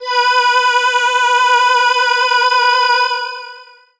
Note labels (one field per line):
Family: voice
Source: synthesizer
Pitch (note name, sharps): B4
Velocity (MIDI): 100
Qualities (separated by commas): bright, distorted, long release